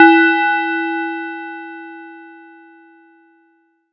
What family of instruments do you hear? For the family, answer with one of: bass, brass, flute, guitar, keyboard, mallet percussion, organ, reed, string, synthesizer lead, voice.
mallet percussion